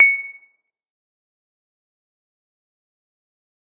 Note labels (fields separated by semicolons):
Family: mallet percussion; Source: acoustic; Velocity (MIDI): 50; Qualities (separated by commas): fast decay, percussive, reverb